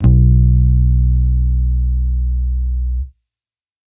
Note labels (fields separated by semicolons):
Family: bass; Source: electronic; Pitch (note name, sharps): B1; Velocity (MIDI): 25